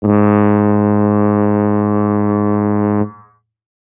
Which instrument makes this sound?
acoustic brass instrument